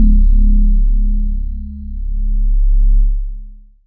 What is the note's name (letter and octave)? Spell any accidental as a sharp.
C#1